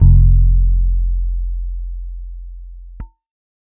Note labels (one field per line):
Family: keyboard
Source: electronic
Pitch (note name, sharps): F1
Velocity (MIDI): 50